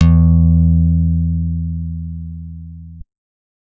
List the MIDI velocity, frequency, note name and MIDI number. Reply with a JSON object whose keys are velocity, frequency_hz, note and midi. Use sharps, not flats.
{"velocity": 100, "frequency_hz": 82.41, "note": "E2", "midi": 40}